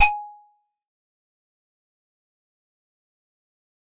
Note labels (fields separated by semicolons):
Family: keyboard; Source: acoustic; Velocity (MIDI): 75; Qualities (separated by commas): fast decay, percussive